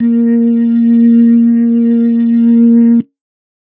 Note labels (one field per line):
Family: organ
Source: electronic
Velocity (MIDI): 127